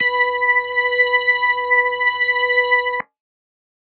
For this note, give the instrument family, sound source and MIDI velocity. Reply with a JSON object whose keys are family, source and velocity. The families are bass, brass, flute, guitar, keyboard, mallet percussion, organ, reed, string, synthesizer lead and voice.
{"family": "organ", "source": "electronic", "velocity": 127}